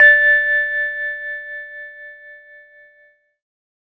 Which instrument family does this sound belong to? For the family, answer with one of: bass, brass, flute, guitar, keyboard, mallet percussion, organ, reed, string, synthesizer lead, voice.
keyboard